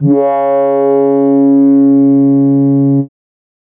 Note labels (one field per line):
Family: keyboard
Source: synthesizer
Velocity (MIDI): 50